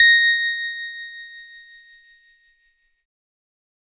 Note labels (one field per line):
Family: keyboard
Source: electronic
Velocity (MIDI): 50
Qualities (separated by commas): bright, distorted